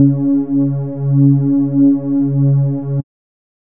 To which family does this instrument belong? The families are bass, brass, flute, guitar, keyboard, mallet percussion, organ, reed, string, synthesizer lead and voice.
bass